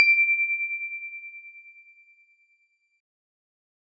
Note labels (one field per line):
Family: keyboard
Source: electronic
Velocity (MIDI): 100